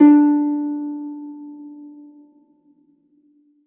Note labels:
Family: string; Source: acoustic; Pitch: D4; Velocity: 127; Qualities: reverb

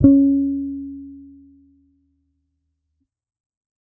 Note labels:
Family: bass; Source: electronic; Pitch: C#4; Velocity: 75; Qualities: dark

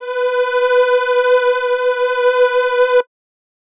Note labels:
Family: reed; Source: acoustic; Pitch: B4; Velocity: 75

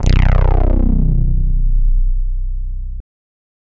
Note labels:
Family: bass; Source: synthesizer; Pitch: B0; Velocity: 127; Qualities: bright, distorted

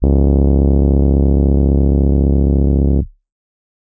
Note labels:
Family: keyboard; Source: electronic; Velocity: 100

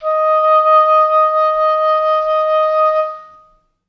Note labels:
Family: reed; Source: acoustic; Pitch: D#5; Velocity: 25; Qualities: reverb

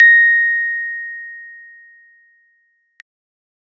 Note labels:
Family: keyboard; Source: electronic; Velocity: 25

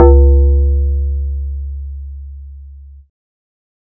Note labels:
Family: bass; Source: synthesizer; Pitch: C#2; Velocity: 75

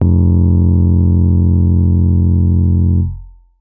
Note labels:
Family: keyboard; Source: acoustic; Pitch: F1; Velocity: 127

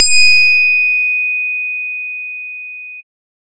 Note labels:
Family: bass; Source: synthesizer; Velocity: 127; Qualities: bright, distorted

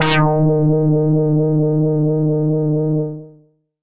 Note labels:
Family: bass; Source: synthesizer; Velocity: 75; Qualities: distorted, tempo-synced

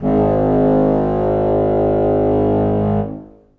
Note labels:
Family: reed; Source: acoustic; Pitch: G#1; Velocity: 25; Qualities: reverb

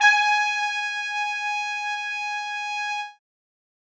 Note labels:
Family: brass; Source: acoustic; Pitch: G#5; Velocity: 127; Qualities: reverb

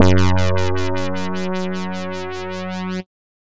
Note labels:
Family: bass; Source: synthesizer; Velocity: 127; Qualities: distorted

